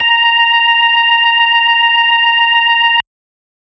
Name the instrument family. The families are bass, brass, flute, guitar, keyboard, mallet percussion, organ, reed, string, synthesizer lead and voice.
organ